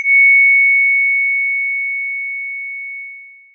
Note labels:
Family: mallet percussion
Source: electronic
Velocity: 100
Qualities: bright, long release, multiphonic

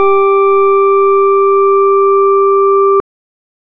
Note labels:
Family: organ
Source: electronic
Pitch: G4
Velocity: 25

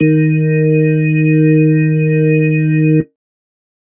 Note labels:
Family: organ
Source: electronic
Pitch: D#3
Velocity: 127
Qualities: dark

